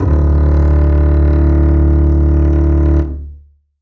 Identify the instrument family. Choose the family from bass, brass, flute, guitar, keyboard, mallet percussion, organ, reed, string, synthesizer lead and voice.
string